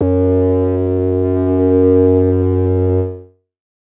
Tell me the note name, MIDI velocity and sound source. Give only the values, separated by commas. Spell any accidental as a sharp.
F#2, 127, synthesizer